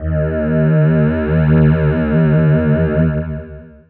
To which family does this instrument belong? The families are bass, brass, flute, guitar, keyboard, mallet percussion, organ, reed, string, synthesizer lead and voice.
voice